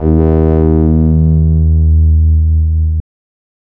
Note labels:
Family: bass; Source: synthesizer; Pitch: D#2; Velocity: 100; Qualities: distorted, non-linear envelope

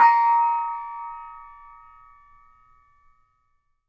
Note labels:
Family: mallet percussion; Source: acoustic; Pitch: A#5; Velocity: 50

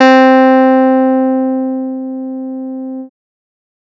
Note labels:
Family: bass; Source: synthesizer; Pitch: C4; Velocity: 127; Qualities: distorted

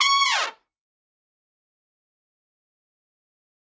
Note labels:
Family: brass; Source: acoustic; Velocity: 75; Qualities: bright, fast decay, reverb

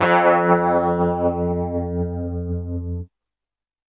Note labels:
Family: keyboard; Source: electronic; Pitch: F2; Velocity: 127; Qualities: distorted

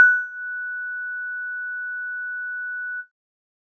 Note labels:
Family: keyboard; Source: electronic; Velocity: 25

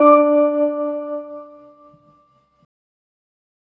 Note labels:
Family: organ; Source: electronic; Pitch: D4; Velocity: 100

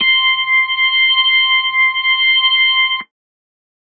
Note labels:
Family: organ; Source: electronic; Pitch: C6; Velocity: 127

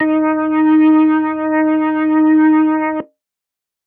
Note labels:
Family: organ; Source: electronic; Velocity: 100; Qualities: distorted

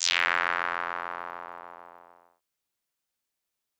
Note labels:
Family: bass; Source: synthesizer; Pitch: F2; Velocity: 75; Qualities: bright, distorted, fast decay

